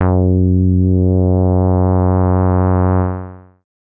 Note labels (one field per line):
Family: bass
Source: synthesizer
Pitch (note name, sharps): F#2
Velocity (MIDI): 25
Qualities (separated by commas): distorted, long release